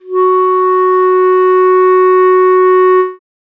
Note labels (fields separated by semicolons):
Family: reed; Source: acoustic; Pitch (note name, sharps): F#4; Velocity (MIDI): 25